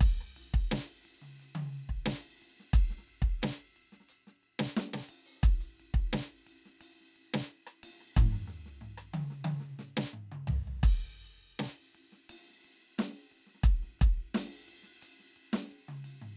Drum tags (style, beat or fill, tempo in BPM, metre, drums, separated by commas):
rock, beat, 88 BPM, 4/4, crash, ride, ride bell, closed hi-hat, hi-hat pedal, percussion, snare, cross-stick, high tom, mid tom, floor tom, kick